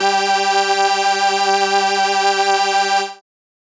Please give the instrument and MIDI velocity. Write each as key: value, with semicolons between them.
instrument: synthesizer keyboard; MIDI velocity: 100